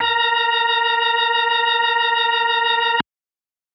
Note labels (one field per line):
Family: organ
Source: electronic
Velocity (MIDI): 127